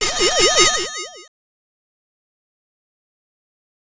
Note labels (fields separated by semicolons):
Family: bass; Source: synthesizer; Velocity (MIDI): 25; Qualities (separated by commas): bright, distorted, fast decay, multiphonic